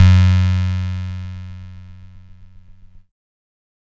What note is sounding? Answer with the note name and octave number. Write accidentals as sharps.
F#2